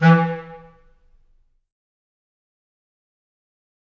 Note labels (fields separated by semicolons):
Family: reed; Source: acoustic; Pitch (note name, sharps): E3; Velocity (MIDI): 75; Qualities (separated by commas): fast decay, percussive, reverb